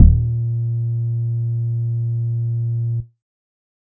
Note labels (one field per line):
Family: bass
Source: synthesizer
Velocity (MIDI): 25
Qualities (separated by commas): distorted